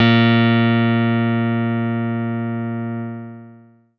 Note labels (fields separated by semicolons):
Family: keyboard; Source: electronic; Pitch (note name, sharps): A#2; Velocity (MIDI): 127; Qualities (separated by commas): distorted, long release